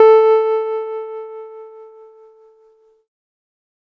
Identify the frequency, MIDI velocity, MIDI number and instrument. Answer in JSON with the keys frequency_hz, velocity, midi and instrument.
{"frequency_hz": 440, "velocity": 127, "midi": 69, "instrument": "electronic keyboard"}